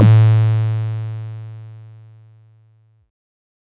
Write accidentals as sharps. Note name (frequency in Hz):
A2 (110 Hz)